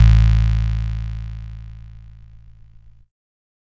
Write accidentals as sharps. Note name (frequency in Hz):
A1 (55 Hz)